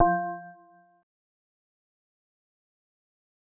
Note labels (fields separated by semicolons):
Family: mallet percussion; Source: synthesizer; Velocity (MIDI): 50; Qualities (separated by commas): fast decay, multiphonic, percussive